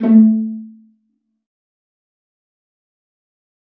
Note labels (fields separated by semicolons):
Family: string; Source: acoustic; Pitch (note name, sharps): A3; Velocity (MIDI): 50; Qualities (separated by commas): dark, fast decay, reverb